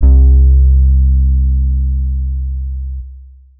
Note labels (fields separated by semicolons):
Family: guitar; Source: electronic; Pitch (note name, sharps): C2; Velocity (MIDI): 25; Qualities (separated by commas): distorted, long release